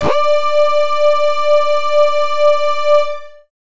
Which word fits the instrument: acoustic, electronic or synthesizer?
synthesizer